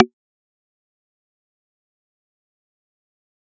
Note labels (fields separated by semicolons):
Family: mallet percussion; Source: electronic; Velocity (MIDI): 100; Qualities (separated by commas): fast decay, percussive